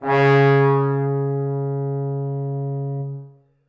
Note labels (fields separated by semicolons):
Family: brass; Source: acoustic; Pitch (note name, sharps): C#3; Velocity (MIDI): 75; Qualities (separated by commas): bright, reverb